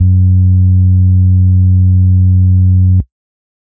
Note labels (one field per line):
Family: organ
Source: electronic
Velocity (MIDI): 127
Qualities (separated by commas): distorted